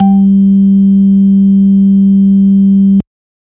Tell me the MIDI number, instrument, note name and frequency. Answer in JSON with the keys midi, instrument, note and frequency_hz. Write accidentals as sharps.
{"midi": 55, "instrument": "electronic organ", "note": "G3", "frequency_hz": 196}